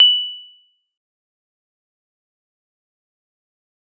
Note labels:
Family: mallet percussion; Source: acoustic; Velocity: 127; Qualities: bright, fast decay, percussive

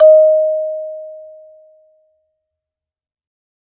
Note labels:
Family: mallet percussion; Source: acoustic; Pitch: D#5; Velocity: 50; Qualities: fast decay, reverb

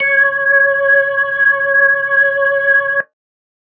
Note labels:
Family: organ; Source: electronic; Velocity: 50

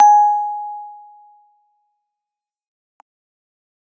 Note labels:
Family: keyboard; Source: electronic; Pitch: G#5; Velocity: 25; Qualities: fast decay

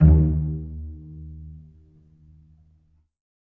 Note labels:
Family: string; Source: acoustic; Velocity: 100; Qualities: dark, reverb

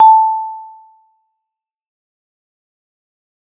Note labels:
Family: mallet percussion; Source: acoustic; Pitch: A5; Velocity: 127; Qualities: fast decay, percussive

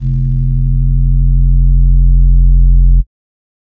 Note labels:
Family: flute; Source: synthesizer; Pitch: F1; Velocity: 50; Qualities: dark

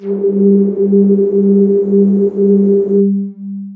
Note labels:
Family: voice; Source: synthesizer; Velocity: 25; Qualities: distorted, long release

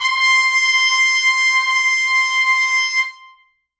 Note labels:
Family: brass; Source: acoustic; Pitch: C6; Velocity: 127; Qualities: bright, reverb

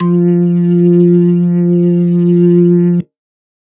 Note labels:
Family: organ; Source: electronic; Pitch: F3; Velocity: 25

